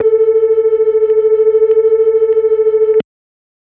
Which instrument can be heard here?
electronic organ